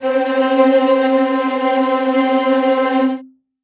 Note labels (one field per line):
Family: string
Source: acoustic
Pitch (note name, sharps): C4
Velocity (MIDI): 50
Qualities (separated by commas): bright, non-linear envelope, reverb